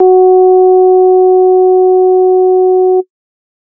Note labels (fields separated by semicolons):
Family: organ; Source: electronic; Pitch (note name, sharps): F#4; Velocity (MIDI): 50